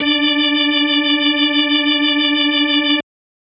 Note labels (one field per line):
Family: organ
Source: electronic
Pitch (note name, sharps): D4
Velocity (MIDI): 100